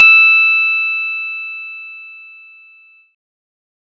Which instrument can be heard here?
synthesizer bass